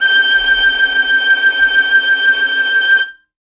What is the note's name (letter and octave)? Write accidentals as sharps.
G6